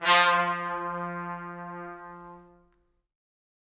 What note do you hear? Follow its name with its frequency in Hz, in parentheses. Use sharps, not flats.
F3 (174.6 Hz)